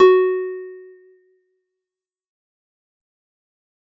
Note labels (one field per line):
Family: guitar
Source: acoustic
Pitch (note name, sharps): F#4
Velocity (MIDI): 50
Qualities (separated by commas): fast decay